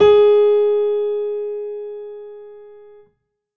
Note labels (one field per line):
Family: keyboard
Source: acoustic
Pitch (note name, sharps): G#4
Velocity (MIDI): 100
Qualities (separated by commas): reverb